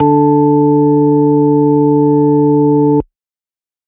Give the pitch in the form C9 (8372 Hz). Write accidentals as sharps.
D3 (146.8 Hz)